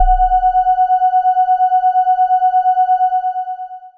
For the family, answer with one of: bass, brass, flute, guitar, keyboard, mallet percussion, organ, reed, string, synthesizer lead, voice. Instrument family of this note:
bass